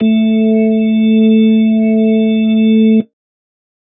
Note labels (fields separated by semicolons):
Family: organ; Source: electronic; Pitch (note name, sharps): A3; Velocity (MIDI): 25; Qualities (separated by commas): dark